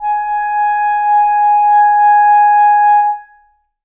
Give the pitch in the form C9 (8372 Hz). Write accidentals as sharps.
G#5 (830.6 Hz)